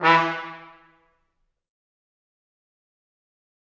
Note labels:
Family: brass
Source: acoustic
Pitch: E3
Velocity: 127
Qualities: fast decay, percussive, reverb

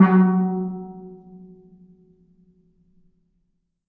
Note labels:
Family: mallet percussion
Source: acoustic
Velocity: 127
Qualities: reverb

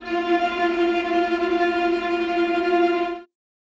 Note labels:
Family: string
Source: acoustic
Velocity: 25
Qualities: bright, non-linear envelope, reverb

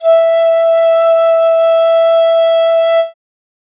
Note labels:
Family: flute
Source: acoustic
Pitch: E5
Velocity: 50

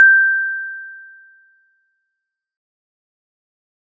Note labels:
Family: mallet percussion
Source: acoustic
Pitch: G6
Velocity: 75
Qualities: fast decay

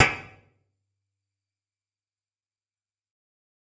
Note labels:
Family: guitar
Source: electronic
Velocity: 50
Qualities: percussive, reverb

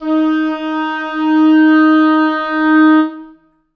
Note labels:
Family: reed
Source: acoustic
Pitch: D#4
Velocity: 100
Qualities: reverb

